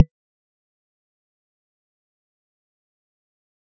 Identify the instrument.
electronic mallet percussion instrument